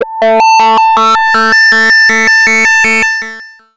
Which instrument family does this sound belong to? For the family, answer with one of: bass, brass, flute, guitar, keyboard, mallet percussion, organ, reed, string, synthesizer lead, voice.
bass